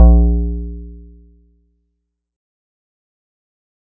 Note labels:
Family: keyboard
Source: electronic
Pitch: A#1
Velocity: 50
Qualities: dark, fast decay

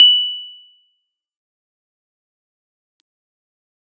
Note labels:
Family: keyboard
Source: electronic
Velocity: 25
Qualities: bright, fast decay, percussive

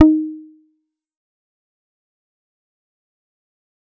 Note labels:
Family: bass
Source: synthesizer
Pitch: D#4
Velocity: 50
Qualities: distorted, fast decay, percussive

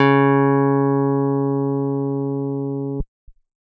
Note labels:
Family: keyboard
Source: electronic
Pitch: C#3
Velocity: 127

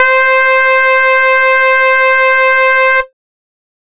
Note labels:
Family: bass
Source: synthesizer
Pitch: C5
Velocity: 127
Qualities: bright, distorted, multiphonic, tempo-synced

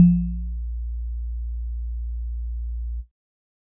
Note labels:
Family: keyboard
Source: electronic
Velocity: 75

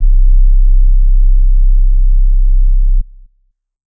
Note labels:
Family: flute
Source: acoustic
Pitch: C1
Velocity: 25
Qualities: dark

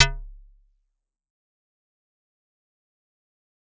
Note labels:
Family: mallet percussion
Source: acoustic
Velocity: 50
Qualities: fast decay, percussive

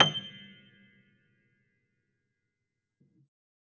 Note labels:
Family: keyboard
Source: acoustic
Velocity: 127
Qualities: fast decay, percussive, reverb

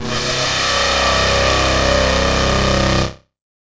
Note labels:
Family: guitar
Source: electronic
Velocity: 127

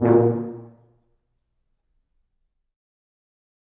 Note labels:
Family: brass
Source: acoustic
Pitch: A#2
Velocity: 127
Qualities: dark, reverb

